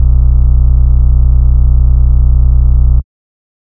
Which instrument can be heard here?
synthesizer bass